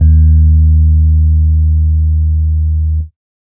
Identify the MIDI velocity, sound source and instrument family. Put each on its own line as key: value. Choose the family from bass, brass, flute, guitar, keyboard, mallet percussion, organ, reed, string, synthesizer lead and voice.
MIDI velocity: 25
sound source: electronic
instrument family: keyboard